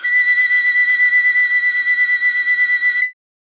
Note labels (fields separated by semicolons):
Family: flute; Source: acoustic; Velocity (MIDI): 100